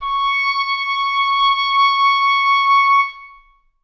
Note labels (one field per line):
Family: reed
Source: acoustic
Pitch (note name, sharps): C#6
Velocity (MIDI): 100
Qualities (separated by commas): reverb